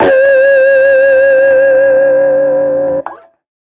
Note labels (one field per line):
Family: guitar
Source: electronic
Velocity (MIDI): 127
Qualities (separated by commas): distorted